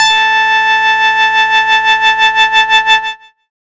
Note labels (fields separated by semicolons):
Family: bass; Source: synthesizer; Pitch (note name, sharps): A5; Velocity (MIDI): 100; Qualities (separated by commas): bright, distorted